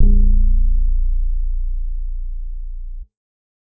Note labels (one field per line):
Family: bass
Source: synthesizer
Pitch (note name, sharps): A#0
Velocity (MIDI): 50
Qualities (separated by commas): dark, reverb